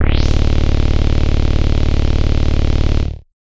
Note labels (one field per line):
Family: bass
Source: synthesizer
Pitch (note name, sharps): D0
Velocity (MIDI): 127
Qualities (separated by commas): bright, distorted